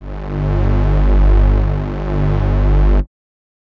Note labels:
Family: reed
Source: acoustic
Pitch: G1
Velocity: 25

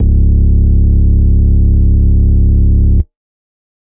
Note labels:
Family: organ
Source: electronic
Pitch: C#1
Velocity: 127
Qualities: distorted

